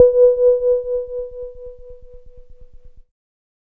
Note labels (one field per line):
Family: keyboard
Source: electronic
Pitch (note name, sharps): B4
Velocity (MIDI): 25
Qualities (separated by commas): dark